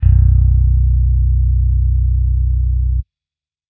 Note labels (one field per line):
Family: bass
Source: electronic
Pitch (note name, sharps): B0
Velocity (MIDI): 50